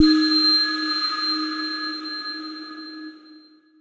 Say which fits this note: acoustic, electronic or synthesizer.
electronic